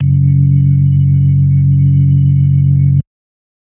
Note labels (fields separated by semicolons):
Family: organ; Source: electronic; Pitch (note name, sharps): F#1; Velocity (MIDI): 50; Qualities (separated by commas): dark